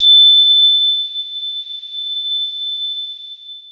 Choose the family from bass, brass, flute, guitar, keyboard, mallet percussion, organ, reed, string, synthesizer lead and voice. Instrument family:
mallet percussion